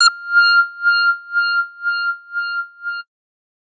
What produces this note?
synthesizer bass